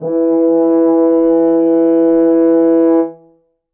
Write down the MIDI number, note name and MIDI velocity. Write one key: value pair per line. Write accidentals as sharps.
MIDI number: 52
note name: E3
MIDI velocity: 75